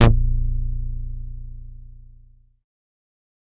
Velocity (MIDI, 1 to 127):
75